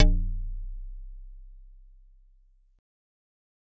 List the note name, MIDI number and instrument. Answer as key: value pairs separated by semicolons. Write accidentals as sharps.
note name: C1; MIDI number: 24; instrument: acoustic mallet percussion instrument